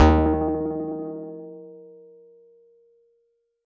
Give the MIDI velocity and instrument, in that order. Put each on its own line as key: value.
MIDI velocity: 100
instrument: electronic guitar